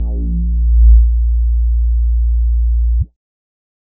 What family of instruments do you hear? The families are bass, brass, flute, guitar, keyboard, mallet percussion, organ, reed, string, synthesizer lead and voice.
bass